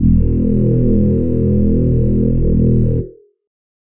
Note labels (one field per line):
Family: voice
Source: synthesizer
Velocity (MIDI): 100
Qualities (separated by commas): multiphonic